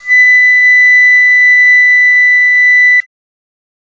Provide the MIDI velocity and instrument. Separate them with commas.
25, acoustic flute